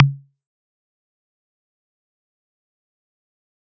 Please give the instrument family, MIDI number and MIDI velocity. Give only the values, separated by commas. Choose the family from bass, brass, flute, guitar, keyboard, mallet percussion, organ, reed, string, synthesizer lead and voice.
mallet percussion, 49, 127